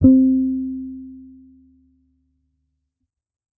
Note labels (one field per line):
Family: bass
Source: electronic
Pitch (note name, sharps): C4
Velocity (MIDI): 50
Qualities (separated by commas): dark